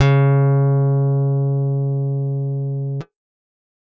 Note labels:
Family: guitar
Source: acoustic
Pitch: C#3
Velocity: 100

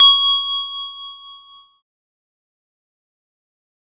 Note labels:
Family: keyboard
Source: electronic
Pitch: C#6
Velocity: 50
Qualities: fast decay, reverb

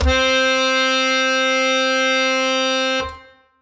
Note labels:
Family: reed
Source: acoustic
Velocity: 127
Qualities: bright

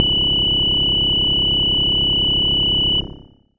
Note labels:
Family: bass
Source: synthesizer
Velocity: 127

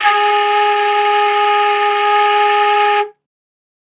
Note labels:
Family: flute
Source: acoustic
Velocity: 100

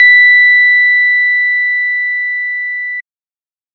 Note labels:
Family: organ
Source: electronic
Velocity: 127

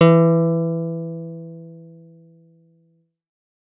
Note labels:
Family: guitar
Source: electronic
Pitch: E3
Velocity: 100

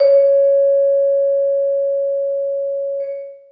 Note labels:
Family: mallet percussion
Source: acoustic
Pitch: C#5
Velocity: 100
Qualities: long release, reverb

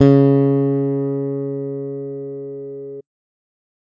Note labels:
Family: bass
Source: electronic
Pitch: C#3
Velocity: 100

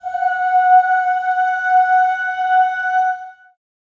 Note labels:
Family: voice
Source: acoustic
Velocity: 50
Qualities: reverb

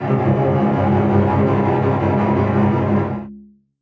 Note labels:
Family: string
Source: acoustic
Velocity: 100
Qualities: bright, long release, non-linear envelope, reverb

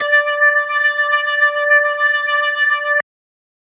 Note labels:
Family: organ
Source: electronic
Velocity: 50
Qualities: distorted

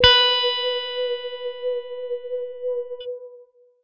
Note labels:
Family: guitar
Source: electronic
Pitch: B4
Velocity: 75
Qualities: bright, distorted

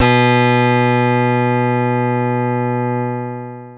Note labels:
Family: keyboard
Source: electronic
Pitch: B2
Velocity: 25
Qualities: bright, long release

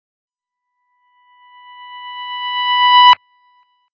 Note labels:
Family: guitar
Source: electronic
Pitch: B5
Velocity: 75

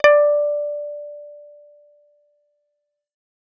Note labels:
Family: bass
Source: synthesizer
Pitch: D5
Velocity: 25

